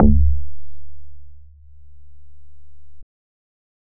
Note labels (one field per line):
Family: bass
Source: synthesizer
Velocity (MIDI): 25